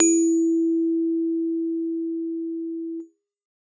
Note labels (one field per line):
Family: keyboard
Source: acoustic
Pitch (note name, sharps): E4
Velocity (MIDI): 75